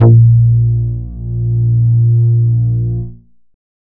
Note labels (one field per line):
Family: bass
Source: synthesizer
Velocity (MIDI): 50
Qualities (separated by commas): distorted